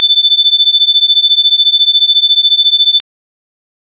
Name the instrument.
electronic organ